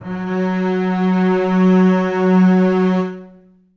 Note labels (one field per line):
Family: string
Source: acoustic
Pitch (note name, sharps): F#3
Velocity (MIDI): 75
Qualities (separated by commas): reverb